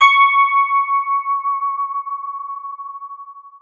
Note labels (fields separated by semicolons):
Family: guitar; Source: electronic; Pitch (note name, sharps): C#6; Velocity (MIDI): 25; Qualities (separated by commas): long release, multiphonic, non-linear envelope